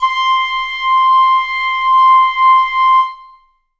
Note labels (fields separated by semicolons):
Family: flute; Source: acoustic; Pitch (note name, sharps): C6; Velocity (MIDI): 75; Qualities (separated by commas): reverb